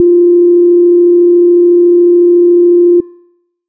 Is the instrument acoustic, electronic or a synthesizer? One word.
synthesizer